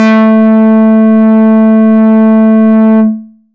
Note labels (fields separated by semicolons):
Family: bass; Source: synthesizer; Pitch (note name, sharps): A3; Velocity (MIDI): 127; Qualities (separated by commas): distorted, tempo-synced